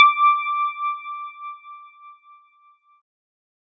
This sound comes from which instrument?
electronic keyboard